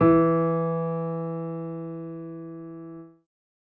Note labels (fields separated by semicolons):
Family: keyboard; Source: acoustic; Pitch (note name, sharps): E3; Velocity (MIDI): 50